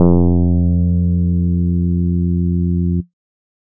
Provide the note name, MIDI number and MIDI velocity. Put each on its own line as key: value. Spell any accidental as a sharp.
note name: F2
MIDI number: 41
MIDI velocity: 127